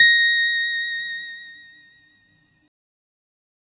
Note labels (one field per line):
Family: keyboard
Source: synthesizer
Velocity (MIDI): 25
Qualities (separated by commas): bright